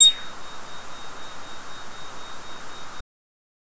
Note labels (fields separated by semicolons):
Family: bass; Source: synthesizer; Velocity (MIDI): 100; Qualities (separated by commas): bright, distorted